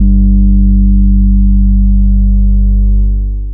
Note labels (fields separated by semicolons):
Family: bass; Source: synthesizer; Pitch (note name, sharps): G1; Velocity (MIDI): 50; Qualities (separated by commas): long release